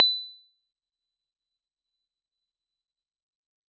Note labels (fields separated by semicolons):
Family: keyboard; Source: electronic; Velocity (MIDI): 50; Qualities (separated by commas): fast decay, percussive